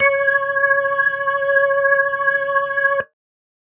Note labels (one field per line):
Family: organ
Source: electronic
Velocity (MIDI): 75